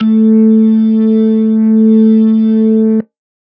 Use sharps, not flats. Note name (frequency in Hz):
A3 (220 Hz)